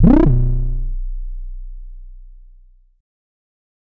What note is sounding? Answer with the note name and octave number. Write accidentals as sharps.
B0